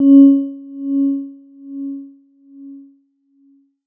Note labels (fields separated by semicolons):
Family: mallet percussion; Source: electronic; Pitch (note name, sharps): C#4; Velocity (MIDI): 75